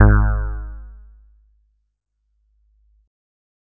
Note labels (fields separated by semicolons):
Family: keyboard; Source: electronic; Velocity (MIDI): 127